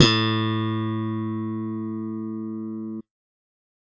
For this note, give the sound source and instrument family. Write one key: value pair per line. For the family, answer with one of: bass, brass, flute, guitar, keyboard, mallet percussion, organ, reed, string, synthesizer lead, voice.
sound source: electronic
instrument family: bass